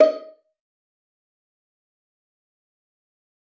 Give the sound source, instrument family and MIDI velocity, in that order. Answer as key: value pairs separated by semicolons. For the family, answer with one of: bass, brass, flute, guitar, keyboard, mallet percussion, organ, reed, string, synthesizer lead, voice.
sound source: acoustic; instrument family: string; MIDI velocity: 25